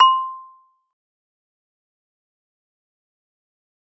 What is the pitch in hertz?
1047 Hz